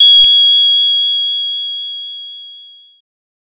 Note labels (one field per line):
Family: bass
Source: synthesizer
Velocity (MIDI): 100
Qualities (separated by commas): bright, distorted